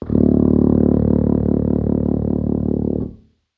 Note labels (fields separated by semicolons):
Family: brass; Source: acoustic; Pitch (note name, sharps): D1; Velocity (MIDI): 25; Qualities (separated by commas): dark